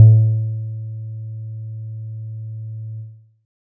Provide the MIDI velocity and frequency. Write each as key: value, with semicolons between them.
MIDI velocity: 25; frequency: 110 Hz